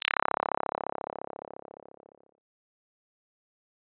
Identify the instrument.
synthesizer bass